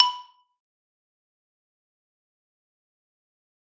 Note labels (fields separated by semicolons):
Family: mallet percussion; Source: acoustic; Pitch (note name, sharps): B5; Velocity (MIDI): 25; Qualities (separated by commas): fast decay, percussive, reverb